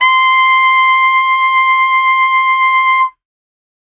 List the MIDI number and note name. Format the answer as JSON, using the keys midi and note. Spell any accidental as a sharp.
{"midi": 84, "note": "C6"}